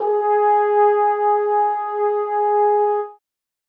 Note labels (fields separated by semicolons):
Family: brass; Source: acoustic; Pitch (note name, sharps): G#4; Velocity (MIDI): 50; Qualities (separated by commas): reverb